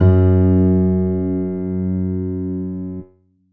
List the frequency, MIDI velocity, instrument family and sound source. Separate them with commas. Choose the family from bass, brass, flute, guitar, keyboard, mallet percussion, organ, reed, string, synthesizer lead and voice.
92.5 Hz, 50, keyboard, electronic